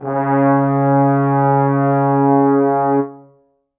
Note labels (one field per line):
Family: brass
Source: acoustic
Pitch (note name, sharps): C#3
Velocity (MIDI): 75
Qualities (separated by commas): reverb